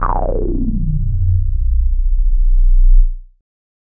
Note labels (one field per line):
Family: bass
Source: synthesizer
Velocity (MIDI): 50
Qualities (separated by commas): bright, distorted, non-linear envelope